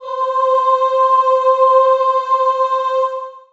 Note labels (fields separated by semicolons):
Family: voice; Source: acoustic; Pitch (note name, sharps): C5; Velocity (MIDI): 100; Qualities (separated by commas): reverb